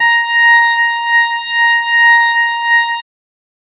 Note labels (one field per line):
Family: organ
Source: electronic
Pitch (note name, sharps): A#5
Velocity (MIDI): 127